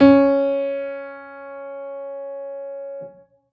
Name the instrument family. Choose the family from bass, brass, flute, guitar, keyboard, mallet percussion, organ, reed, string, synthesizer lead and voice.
keyboard